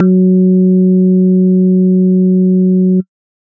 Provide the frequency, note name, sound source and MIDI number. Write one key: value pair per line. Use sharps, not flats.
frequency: 185 Hz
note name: F#3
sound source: electronic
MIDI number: 54